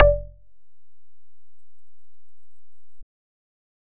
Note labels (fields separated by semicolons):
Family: bass; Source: synthesizer; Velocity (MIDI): 50